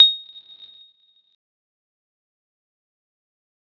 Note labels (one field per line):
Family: mallet percussion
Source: electronic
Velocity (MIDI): 50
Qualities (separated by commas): bright, fast decay, non-linear envelope, percussive